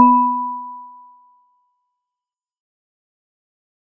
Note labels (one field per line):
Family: mallet percussion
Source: acoustic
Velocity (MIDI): 127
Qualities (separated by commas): fast decay